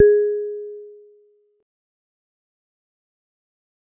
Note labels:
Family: mallet percussion; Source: acoustic; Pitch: G#4; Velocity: 50; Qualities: fast decay

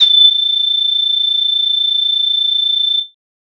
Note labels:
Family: flute; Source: synthesizer; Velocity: 127; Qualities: bright, distorted

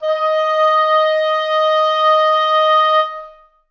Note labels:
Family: reed; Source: acoustic; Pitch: D#5; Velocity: 127; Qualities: reverb

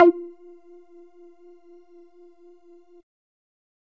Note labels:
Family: bass; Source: synthesizer; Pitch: F4; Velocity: 50; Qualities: percussive

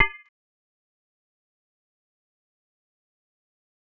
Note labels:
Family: mallet percussion; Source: synthesizer; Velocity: 25; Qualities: fast decay, multiphonic, percussive

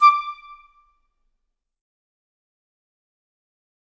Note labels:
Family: flute; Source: acoustic; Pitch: D6; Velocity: 75; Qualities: fast decay, percussive, reverb

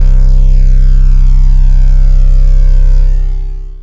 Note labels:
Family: bass; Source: synthesizer; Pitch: C1; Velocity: 127; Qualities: bright, distorted, long release

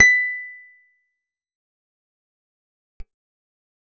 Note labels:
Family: guitar; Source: acoustic; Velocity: 50; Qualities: fast decay, percussive

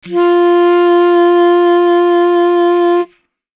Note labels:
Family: reed; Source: acoustic; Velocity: 25

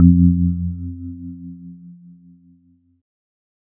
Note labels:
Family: keyboard; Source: electronic; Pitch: F2; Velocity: 100; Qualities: dark

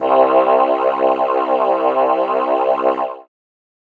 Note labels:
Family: keyboard; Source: synthesizer; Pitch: C2; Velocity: 50

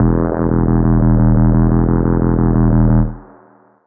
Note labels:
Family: bass; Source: synthesizer; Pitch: E1; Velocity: 75; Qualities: long release, reverb

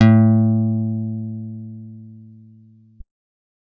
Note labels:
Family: guitar; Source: acoustic; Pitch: A2; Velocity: 75

